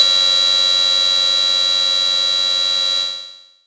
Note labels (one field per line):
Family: bass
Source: synthesizer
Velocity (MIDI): 25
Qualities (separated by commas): bright, distorted, long release